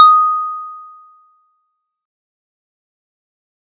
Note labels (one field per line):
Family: mallet percussion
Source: acoustic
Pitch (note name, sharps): D#6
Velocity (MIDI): 50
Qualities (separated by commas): fast decay